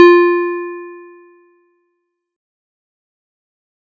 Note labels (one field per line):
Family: keyboard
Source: electronic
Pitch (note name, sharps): F4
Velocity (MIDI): 50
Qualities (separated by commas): fast decay